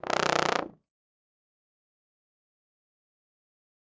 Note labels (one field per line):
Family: brass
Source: acoustic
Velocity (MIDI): 75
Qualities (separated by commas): bright, fast decay, reverb